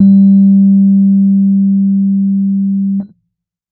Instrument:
electronic keyboard